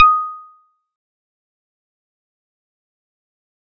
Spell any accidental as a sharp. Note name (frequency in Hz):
D#6 (1245 Hz)